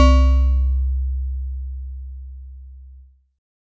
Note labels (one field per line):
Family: mallet percussion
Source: acoustic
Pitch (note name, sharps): C2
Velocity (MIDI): 100